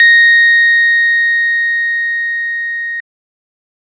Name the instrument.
electronic organ